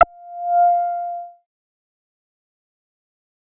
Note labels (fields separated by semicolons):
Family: bass; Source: synthesizer; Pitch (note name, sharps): F5; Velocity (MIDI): 100; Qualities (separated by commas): fast decay